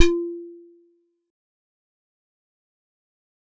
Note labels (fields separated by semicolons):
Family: keyboard; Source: acoustic; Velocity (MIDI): 25; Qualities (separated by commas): fast decay, percussive